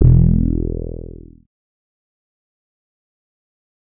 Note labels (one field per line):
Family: bass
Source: synthesizer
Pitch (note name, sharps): E1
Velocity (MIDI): 25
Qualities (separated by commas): distorted, fast decay